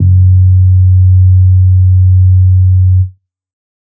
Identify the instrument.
synthesizer bass